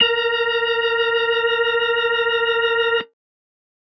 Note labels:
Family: organ; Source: electronic; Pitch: A#4; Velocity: 127

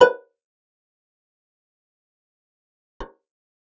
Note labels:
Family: guitar; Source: acoustic; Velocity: 50; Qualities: fast decay, percussive, reverb

